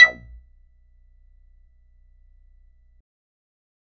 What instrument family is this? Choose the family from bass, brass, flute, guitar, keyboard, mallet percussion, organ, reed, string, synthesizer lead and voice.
bass